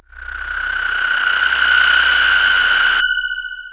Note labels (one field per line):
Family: voice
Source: synthesizer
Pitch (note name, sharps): B0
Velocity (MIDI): 75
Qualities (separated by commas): distorted, long release